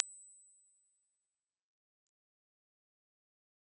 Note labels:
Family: mallet percussion; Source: acoustic; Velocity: 25; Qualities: bright, fast decay

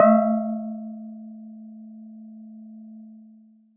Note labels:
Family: mallet percussion; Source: acoustic; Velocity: 75

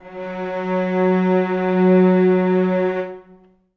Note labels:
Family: string; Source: acoustic; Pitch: F#3; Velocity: 25; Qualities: reverb

